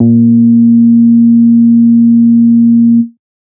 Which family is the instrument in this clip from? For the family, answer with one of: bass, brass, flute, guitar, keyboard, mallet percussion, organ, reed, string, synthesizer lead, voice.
bass